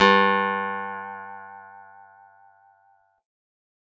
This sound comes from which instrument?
acoustic guitar